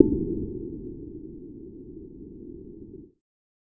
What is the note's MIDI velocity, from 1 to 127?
127